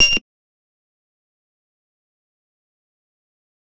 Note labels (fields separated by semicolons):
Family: bass; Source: synthesizer; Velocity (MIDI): 127; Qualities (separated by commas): bright, distorted, fast decay, percussive